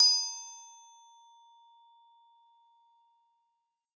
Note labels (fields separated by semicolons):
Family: mallet percussion; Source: acoustic; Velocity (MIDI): 127; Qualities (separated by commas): percussive, reverb